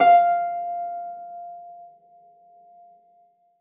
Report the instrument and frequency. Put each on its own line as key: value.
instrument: acoustic string instrument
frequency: 698.5 Hz